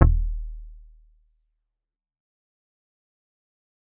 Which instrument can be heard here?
electronic guitar